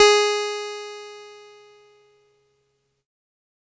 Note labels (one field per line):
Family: keyboard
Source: electronic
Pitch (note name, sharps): G#4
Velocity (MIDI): 50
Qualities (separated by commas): bright, distorted